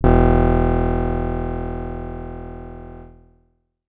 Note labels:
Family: guitar; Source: acoustic; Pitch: E1; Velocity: 50; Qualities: bright, distorted

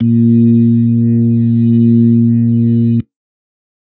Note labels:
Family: organ; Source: electronic; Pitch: A#2; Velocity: 50

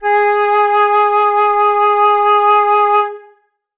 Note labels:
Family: flute; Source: acoustic; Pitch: G#4; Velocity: 127; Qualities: reverb

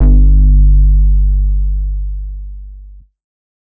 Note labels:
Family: bass; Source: synthesizer; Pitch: G1; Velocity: 75; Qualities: distorted

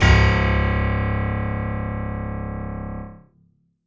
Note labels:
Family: keyboard; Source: acoustic; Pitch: C#1; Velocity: 127; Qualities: bright, reverb

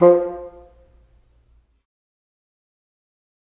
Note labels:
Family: reed; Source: acoustic; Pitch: F3; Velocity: 25; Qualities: fast decay, percussive, reverb

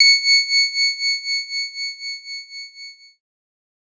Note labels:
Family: keyboard; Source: electronic; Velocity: 127; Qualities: bright

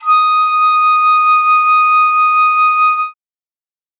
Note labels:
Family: flute; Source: acoustic; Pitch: D#6; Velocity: 50

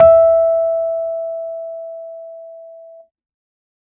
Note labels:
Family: keyboard; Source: electronic; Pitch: E5; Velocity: 127

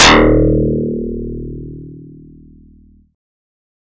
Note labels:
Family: bass; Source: synthesizer; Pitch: D#1; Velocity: 127; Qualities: bright

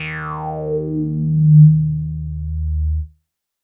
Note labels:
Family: bass; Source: synthesizer; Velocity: 25; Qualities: distorted, non-linear envelope

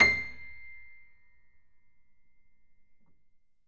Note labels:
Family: keyboard; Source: acoustic; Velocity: 127; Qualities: reverb

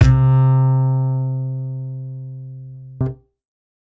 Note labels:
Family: bass; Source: acoustic; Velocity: 127

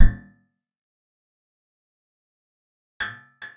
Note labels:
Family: guitar; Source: acoustic; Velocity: 127; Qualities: percussive, reverb

